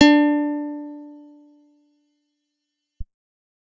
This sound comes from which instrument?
acoustic guitar